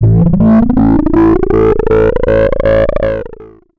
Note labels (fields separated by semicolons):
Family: bass; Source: synthesizer; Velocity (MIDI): 75; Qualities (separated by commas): distorted, long release, multiphonic, tempo-synced